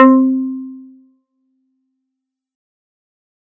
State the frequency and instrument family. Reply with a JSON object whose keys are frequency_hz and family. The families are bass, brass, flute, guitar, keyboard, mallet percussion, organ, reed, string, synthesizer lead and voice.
{"frequency_hz": 261.6, "family": "guitar"}